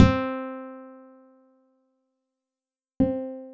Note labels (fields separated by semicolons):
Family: guitar; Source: acoustic; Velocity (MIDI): 127